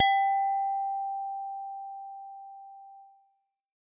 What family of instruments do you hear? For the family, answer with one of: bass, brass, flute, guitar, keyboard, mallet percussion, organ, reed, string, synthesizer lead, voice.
bass